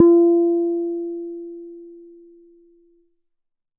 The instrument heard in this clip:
synthesizer bass